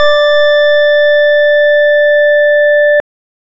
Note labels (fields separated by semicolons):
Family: organ; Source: electronic; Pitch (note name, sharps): D5; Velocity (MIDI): 75